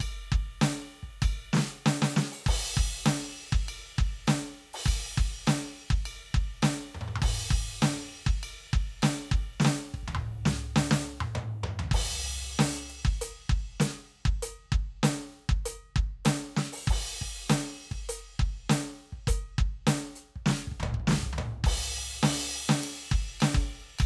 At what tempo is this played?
100 BPM